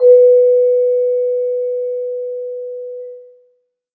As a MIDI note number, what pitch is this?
71